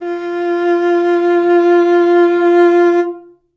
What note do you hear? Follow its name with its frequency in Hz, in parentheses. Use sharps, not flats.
F4 (349.2 Hz)